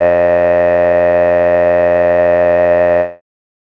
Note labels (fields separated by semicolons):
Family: voice; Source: synthesizer; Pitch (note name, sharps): F2; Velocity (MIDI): 127; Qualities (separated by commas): bright